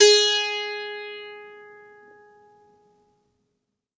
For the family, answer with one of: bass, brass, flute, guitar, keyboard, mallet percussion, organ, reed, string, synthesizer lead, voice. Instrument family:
guitar